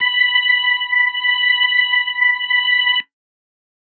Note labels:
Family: organ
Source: electronic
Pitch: B5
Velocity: 127

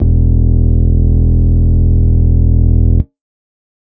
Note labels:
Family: organ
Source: electronic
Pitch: E1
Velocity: 127

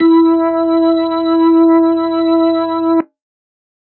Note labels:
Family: organ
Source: electronic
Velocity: 100

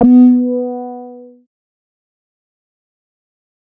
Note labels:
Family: bass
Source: synthesizer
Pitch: B3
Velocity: 50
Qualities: distorted, fast decay

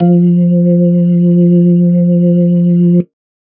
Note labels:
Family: organ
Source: electronic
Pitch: F3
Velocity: 25

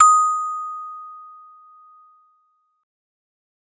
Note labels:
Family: mallet percussion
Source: acoustic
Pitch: D#6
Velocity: 50

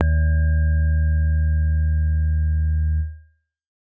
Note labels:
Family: keyboard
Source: acoustic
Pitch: D#2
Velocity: 75

